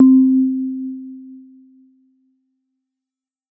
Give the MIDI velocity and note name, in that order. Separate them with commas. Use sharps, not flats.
50, C4